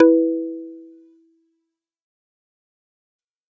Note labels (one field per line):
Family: mallet percussion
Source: acoustic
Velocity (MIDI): 127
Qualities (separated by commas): fast decay, multiphonic